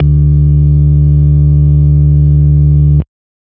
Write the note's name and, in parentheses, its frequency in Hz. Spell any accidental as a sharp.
D2 (73.42 Hz)